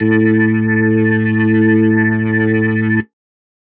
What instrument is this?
electronic keyboard